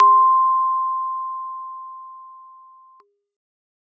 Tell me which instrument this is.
acoustic keyboard